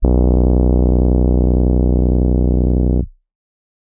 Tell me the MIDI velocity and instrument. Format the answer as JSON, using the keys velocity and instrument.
{"velocity": 100, "instrument": "electronic keyboard"}